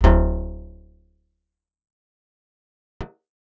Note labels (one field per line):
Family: guitar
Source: acoustic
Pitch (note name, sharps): D1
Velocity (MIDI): 100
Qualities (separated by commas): fast decay, reverb